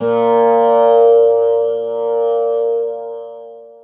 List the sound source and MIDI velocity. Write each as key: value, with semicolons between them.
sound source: acoustic; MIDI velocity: 75